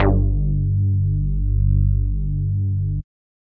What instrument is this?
synthesizer bass